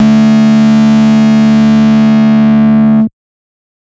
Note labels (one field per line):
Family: bass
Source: synthesizer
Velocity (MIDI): 50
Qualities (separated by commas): bright, distorted, multiphonic